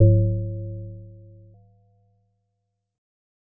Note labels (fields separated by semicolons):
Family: mallet percussion; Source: synthesizer; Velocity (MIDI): 50; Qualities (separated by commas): multiphonic